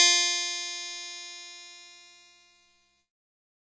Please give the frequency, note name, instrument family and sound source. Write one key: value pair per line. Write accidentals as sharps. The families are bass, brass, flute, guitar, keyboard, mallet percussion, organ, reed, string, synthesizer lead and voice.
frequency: 349.2 Hz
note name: F4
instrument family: keyboard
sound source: electronic